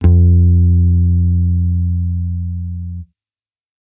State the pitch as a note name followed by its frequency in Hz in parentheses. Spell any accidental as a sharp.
F2 (87.31 Hz)